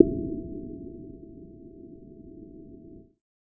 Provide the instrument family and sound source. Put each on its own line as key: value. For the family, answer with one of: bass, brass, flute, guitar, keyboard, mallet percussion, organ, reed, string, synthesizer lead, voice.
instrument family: bass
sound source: synthesizer